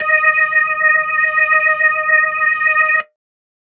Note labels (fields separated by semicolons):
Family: organ; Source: electronic; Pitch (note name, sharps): D#5; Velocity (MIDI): 100